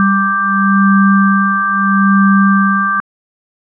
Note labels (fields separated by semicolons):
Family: organ; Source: electronic; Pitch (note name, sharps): G3; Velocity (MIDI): 25